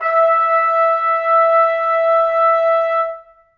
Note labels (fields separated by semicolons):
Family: brass; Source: acoustic; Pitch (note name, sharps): E5; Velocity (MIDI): 50; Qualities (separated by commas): reverb